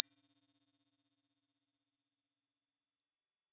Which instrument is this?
synthesizer guitar